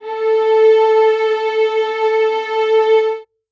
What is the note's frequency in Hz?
440 Hz